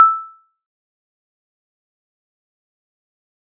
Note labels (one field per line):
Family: mallet percussion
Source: acoustic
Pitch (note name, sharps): E6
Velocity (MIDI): 75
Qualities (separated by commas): fast decay, percussive